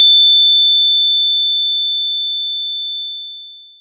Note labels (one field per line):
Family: mallet percussion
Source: acoustic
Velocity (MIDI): 25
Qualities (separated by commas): bright, distorted, long release